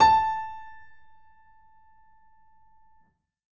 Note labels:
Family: keyboard; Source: acoustic; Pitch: A5; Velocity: 127; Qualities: reverb

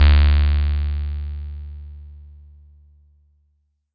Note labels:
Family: bass; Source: synthesizer; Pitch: D2; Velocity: 127; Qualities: bright, distorted

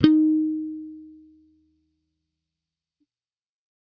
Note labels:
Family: bass; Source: electronic; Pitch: D#4; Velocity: 127; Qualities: fast decay

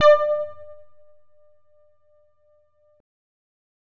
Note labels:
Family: bass; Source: synthesizer; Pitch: D5; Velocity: 75; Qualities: distorted

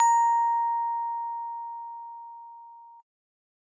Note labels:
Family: keyboard; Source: acoustic; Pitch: A#5; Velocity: 75

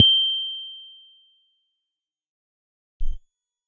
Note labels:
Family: keyboard; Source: electronic; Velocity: 50; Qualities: fast decay

